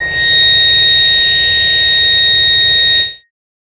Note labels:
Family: bass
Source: synthesizer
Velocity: 75

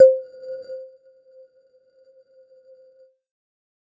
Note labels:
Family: mallet percussion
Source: electronic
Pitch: C5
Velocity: 50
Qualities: non-linear envelope, percussive

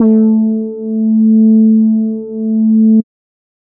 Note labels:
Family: bass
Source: synthesizer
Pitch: A3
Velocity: 50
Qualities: dark

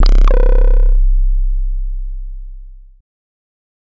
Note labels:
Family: bass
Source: synthesizer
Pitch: C1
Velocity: 127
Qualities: distorted

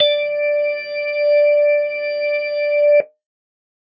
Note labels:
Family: organ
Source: electronic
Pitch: D5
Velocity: 127

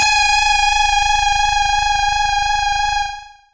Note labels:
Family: bass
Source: synthesizer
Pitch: G#5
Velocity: 127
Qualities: bright, distorted, tempo-synced

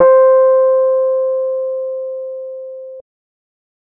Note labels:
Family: keyboard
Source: electronic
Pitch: C5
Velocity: 100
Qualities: dark

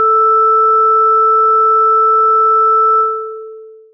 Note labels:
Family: synthesizer lead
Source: synthesizer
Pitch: A4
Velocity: 50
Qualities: long release

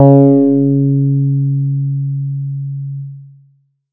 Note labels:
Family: bass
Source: synthesizer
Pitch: C#3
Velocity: 50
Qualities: distorted

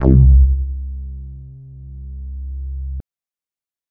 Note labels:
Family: bass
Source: synthesizer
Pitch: C2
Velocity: 50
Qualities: dark, distorted

